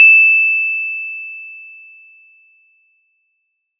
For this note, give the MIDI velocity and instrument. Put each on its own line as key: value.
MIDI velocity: 25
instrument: acoustic mallet percussion instrument